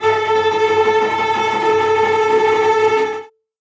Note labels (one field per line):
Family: string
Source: acoustic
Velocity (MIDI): 127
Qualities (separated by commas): bright, non-linear envelope, reverb